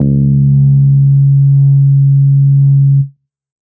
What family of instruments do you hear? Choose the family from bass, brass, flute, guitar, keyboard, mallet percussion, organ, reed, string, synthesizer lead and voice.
bass